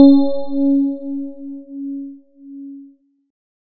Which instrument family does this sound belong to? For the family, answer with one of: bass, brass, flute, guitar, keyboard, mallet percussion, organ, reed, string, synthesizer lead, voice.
keyboard